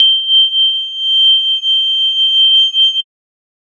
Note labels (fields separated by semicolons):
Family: mallet percussion; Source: synthesizer; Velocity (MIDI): 100; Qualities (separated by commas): bright, multiphonic, non-linear envelope